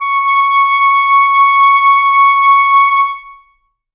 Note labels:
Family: reed; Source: acoustic; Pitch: C#6; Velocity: 127; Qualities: reverb

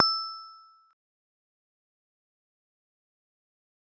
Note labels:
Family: mallet percussion; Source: acoustic; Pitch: E6; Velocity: 50; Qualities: fast decay, percussive

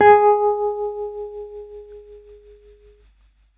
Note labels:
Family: keyboard; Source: electronic; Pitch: G#4; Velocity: 75

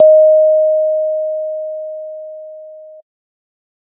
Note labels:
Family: keyboard; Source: electronic; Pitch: D#5; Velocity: 75

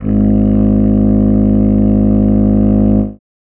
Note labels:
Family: reed; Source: acoustic; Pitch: G#1; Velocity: 50

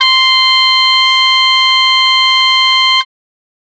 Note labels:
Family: reed; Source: acoustic; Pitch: C6; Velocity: 25

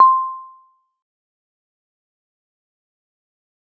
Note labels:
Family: mallet percussion; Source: acoustic; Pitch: C6; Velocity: 25; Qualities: fast decay, percussive

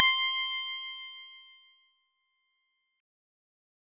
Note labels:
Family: synthesizer lead; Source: synthesizer; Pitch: C6; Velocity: 50; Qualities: bright, distorted

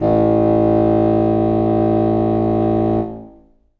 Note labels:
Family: reed; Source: acoustic; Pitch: A1; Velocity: 50; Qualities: reverb

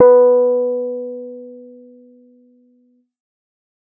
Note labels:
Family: keyboard; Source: electronic; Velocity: 50

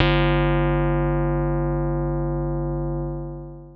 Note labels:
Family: keyboard; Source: electronic; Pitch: G1; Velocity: 50; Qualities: distorted, long release

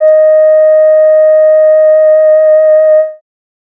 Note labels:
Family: voice; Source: synthesizer; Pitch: D#5; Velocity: 100

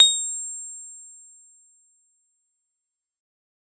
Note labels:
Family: guitar; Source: synthesizer; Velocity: 75; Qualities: bright

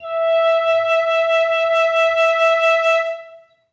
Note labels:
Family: flute; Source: acoustic; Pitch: E5; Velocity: 75; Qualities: reverb

